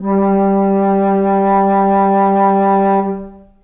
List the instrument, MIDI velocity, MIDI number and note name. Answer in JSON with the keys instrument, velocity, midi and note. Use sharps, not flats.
{"instrument": "acoustic flute", "velocity": 75, "midi": 55, "note": "G3"}